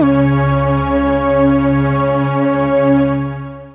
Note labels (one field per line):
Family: synthesizer lead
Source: synthesizer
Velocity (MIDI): 100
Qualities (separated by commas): long release